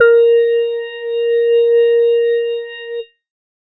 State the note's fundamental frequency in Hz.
466.2 Hz